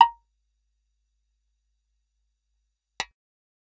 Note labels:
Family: bass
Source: synthesizer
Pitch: A#5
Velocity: 127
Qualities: percussive

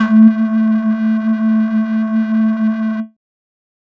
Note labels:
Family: flute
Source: synthesizer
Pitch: A3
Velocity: 100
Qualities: distorted

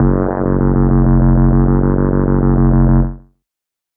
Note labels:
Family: bass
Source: synthesizer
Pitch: F#1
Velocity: 127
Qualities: distorted, tempo-synced

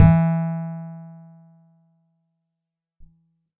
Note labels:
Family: guitar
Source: acoustic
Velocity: 75

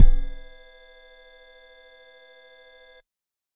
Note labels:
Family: bass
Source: synthesizer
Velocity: 25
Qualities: percussive

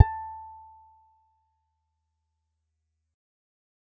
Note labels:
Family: guitar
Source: acoustic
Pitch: A5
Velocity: 25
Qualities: percussive

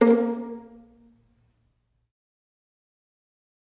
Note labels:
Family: string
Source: acoustic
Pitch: A#3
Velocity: 75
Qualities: dark, fast decay, reverb

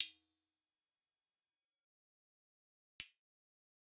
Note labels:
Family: guitar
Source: electronic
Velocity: 100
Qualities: bright, fast decay, percussive, reverb

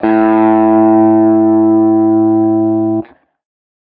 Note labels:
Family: guitar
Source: electronic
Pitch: A2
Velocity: 75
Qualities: distorted

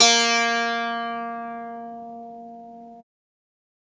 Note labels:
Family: guitar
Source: acoustic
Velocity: 50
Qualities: bright, multiphonic, reverb

